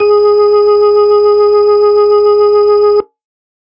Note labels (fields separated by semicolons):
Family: organ; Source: electronic; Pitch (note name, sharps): G#4; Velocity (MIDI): 50